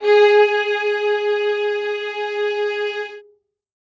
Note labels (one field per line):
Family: string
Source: acoustic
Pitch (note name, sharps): G#4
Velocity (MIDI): 127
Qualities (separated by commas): reverb